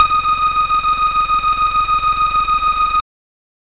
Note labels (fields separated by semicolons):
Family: bass; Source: synthesizer; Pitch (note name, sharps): D#6; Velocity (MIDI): 75